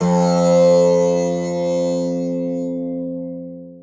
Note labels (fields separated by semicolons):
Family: guitar; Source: acoustic; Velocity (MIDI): 25; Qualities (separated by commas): long release, multiphonic, reverb